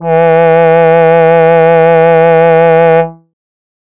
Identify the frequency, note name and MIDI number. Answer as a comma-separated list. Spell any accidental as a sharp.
164.8 Hz, E3, 52